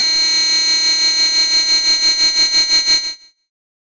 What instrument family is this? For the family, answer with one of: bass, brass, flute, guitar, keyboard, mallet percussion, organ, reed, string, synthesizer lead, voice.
bass